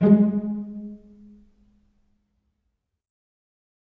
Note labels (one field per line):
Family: string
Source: acoustic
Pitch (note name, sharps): G#3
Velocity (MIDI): 75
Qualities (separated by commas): dark, reverb